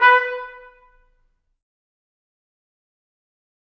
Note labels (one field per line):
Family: brass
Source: acoustic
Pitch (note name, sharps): B4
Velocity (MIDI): 75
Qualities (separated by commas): fast decay, percussive, reverb